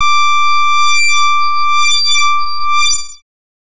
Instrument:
synthesizer bass